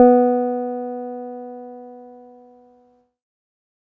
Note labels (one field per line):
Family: keyboard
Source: electronic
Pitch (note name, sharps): B3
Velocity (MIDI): 100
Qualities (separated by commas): dark